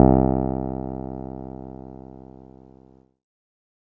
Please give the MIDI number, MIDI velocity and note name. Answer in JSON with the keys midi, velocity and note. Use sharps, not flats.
{"midi": 36, "velocity": 50, "note": "C2"}